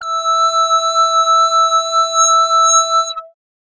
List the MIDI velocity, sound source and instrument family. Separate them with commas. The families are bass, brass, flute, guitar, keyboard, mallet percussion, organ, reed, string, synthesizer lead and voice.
127, synthesizer, bass